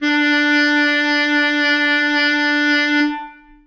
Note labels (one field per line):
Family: reed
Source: acoustic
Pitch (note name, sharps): D4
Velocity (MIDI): 127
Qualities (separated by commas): long release, reverb